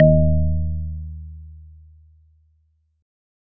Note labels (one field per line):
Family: organ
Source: electronic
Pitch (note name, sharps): D#2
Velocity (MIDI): 75